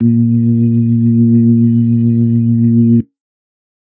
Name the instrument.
electronic organ